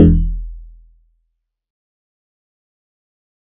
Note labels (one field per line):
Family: guitar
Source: synthesizer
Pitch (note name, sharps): E1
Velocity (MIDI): 127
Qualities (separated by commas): dark, fast decay, percussive